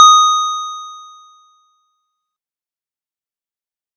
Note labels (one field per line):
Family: keyboard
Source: electronic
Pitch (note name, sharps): D#6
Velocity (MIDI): 50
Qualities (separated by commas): bright, distorted, fast decay